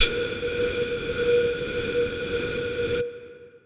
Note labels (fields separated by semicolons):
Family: flute; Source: acoustic; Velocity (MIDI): 50; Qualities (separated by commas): distorted, long release